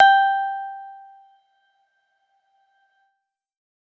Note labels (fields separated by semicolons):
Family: keyboard; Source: electronic; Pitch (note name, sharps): G5; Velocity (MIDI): 127